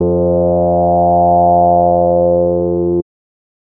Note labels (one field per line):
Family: bass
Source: synthesizer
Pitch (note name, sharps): F2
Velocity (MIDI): 75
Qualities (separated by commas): distorted